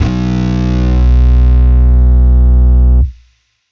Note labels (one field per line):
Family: bass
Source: electronic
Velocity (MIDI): 100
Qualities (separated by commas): bright, distorted